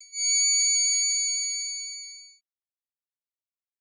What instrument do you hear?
synthesizer bass